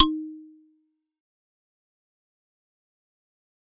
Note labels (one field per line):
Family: mallet percussion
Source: acoustic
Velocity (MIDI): 25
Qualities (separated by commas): fast decay, percussive